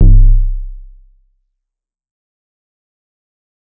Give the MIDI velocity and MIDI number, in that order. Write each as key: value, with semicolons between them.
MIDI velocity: 50; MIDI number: 24